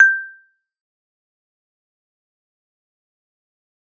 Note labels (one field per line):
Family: mallet percussion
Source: acoustic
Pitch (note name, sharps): G6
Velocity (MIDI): 75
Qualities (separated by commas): fast decay, percussive